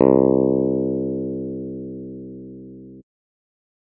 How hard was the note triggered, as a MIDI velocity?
50